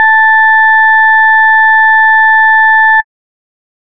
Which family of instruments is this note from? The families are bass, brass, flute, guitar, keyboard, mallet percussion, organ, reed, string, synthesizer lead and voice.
bass